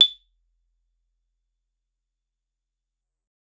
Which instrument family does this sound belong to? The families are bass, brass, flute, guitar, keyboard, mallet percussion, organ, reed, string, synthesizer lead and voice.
guitar